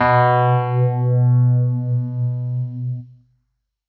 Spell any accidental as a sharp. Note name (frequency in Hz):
B2 (123.5 Hz)